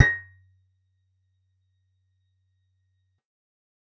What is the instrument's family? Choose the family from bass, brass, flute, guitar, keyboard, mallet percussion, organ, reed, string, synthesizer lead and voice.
guitar